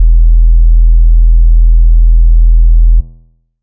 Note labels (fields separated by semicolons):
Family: bass; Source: synthesizer; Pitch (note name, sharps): E1; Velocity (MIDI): 127; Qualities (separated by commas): dark